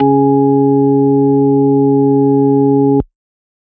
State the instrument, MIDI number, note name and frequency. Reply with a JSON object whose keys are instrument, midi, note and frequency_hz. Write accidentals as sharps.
{"instrument": "electronic organ", "midi": 49, "note": "C#3", "frequency_hz": 138.6}